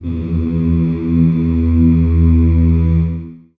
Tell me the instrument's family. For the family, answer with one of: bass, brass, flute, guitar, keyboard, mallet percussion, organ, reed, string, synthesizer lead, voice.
voice